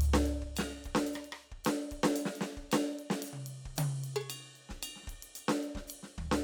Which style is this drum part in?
songo